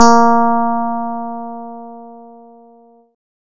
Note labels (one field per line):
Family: bass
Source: synthesizer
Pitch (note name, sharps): A#3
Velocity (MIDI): 127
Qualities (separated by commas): bright